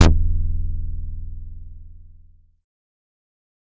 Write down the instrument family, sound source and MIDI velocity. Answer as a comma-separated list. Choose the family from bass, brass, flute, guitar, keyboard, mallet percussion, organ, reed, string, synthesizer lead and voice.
bass, synthesizer, 100